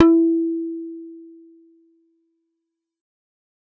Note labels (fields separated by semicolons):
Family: bass; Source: synthesizer; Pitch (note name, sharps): E4; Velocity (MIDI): 75; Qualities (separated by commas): fast decay